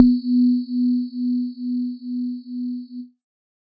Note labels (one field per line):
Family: synthesizer lead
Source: synthesizer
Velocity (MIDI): 50